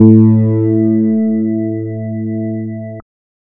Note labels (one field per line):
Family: bass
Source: synthesizer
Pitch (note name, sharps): A2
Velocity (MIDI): 25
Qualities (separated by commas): distorted, multiphonic